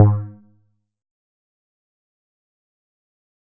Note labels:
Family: bass; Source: synthesizer; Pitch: G#2; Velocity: 127; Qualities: dark, fast decay, percussive

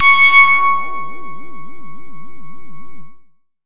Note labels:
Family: bass; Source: synthesizer; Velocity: 75; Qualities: bright, distorted

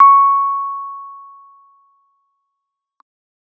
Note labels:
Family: keyboard; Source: electronic; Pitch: C#6; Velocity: 25

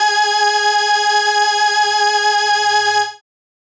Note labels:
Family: keyboard; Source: synthesizer; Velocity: 127; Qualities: bright

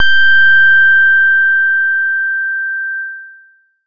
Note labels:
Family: bass; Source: synthesizer; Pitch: G6; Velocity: 75; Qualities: long release

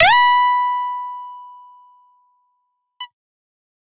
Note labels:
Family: guitar; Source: electronic; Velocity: 127; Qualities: bright, distorted

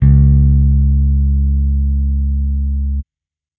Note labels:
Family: bass; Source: electronic; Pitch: C#2; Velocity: 50

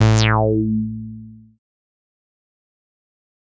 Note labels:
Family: bass; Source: synthesizer; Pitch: A2; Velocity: 127; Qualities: bright, distorted, fast decay

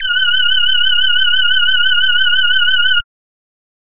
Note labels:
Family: voice; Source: synthesizer; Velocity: 25

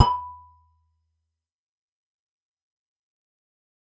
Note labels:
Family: guitar; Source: acoustic; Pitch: B5; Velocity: 50; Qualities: fast decay, percussive

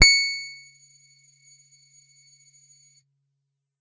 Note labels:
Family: guitar; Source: electronic; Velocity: 127; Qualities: bright, percussive

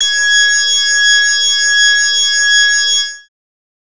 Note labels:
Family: bass; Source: synthesizer; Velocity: 100; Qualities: bright, distorted

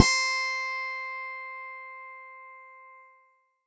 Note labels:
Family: keyboard; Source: electronic; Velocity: 100; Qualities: bright

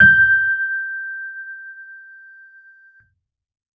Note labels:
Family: keyboard; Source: electronic; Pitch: G6; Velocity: 100

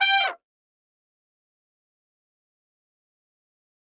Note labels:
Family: brass; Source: acoustic; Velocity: 75; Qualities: bright, fast decay, percussive, reverb

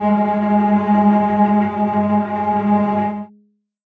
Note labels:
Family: string; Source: acoustic; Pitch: G#3; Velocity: 75; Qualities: bright, non-linear envelope, reverb

